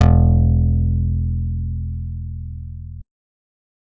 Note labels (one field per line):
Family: guitar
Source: acoustic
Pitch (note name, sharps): E1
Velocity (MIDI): 100